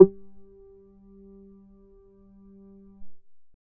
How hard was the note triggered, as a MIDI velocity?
25